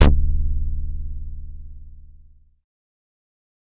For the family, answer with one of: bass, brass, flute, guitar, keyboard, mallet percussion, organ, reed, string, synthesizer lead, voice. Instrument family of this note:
bass